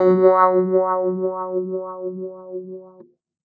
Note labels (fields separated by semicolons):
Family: keyboard; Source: electronic; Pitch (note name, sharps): F#3; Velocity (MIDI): 25